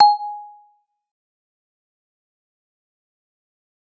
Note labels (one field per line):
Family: mallet percussion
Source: acoustic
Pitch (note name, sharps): G#5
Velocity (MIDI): 100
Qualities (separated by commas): fast decay, percussive